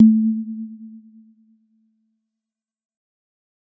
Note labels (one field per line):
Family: mallet percussion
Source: acoustic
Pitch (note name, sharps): A3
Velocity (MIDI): 100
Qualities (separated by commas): dark, fast decay